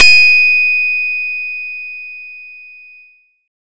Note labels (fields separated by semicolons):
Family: guitar; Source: acoustic; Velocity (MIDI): 127; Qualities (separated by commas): bright